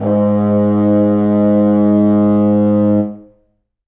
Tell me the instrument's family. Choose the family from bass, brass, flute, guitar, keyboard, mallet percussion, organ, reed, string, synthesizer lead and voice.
reed